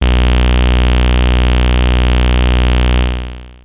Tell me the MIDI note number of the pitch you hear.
35